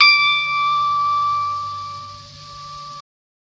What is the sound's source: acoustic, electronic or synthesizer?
electronic